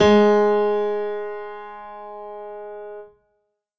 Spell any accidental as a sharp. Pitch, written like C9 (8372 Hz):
G#3 (207.7 Hz)